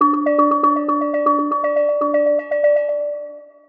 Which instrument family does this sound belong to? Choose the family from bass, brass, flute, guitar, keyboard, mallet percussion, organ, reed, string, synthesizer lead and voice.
mallet percussion